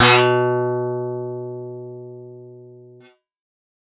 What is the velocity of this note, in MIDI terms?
127